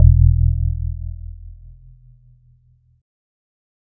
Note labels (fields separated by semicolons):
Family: keyboard; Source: electronic; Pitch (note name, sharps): E1; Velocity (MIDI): 127; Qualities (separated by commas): dark